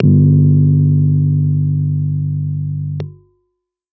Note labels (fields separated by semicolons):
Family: keyboard; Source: electronic; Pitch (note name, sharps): G1; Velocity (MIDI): 50; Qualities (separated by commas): dark